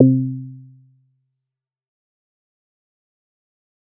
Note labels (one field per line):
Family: bass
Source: synthesizer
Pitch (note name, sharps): C3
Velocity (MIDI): 75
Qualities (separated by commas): dark, fast decay, percussive